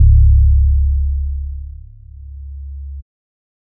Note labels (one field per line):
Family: bass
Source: synthesizer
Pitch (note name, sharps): C#1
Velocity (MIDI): 25